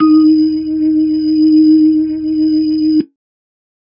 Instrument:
electronic organ